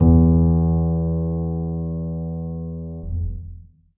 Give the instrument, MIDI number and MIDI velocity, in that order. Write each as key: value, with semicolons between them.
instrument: acoustic keyboard; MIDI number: 40; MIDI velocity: 50